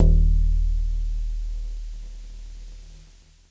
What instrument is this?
electronic guitar